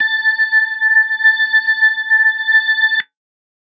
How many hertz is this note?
1760 Hz